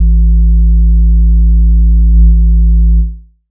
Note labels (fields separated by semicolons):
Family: bass; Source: synthesizer; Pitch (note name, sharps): A1; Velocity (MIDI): 25; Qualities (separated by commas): dark